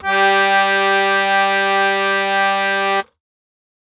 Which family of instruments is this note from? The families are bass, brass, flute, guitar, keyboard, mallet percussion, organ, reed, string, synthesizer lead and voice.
keyboard